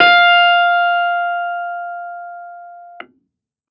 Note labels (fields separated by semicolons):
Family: keyboard; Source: electronic; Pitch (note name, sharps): F5; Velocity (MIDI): 127; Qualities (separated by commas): distorted